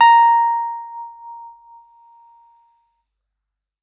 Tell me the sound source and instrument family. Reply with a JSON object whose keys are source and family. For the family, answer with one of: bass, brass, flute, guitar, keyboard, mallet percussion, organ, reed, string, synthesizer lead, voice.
{"source": "electronic", "family": "keyboard"}